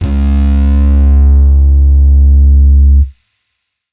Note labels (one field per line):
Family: bass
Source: electronic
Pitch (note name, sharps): C#2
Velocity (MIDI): 25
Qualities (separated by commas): bright, distorted